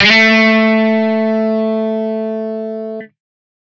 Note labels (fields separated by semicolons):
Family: guitar; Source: electronic; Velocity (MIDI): 127; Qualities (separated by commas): bright, distorted